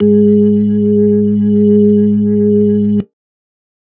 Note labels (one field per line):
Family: organ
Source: electronic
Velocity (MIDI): 100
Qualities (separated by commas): dark